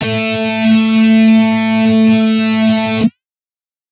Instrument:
electronic guitar